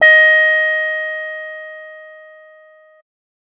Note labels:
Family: keyboard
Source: electronic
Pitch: D#5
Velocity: 75

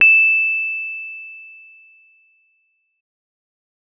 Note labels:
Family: keyboard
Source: electronic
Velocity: 75

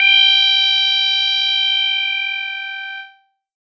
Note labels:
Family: keyboard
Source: electronic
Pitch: G5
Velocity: 75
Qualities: distorted, multiphonic

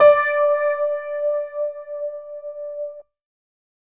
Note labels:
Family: keyboard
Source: electronic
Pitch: D5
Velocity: 127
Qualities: reverb

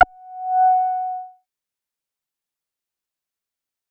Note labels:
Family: bass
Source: synthesizer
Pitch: F#5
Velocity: 100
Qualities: fast decay

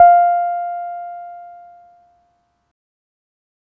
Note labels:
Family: keyboard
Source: electronic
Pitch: F5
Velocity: 75

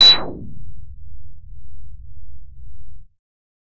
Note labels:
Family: bass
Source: synthesizer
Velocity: 127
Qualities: distorted

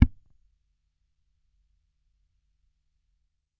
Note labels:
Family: bass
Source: electronic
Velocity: 25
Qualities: percussive

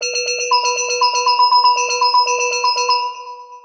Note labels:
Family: mallet percussion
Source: synthesizer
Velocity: 100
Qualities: long release, multiphonic, tempo-synced

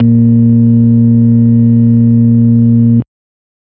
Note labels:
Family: organ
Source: electronic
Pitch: A#2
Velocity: 75

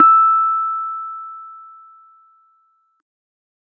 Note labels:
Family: keyboard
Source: electronic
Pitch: E6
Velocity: 75

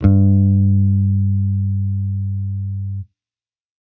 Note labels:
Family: bass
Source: electronic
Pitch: G2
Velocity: 50

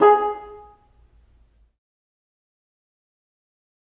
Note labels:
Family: reed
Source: acoustic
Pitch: G#4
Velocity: 50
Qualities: fast decay, percussive, reverb

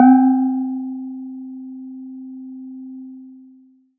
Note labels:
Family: mallet percussion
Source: acoustic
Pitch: C4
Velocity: 50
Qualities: long release

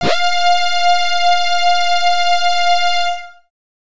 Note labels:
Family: bass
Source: synthesizer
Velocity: 127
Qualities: bright, distorted

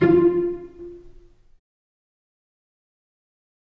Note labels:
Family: string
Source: acoustic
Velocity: 75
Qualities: dark, fast decay, reverb

